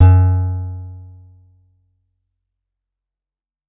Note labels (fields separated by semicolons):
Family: guitar; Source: acoustic; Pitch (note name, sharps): F#2; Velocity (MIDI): 100